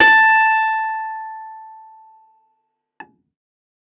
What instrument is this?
electronic keyboard